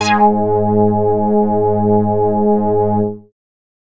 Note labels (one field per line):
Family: bass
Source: synthesizer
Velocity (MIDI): 75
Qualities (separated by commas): distorted